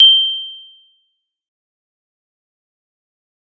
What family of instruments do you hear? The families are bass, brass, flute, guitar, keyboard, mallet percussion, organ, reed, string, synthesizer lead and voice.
mallet percussion